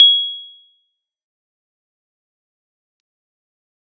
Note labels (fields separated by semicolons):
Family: keyboard; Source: electronic; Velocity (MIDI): 75; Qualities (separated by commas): bright, fast decay, percussive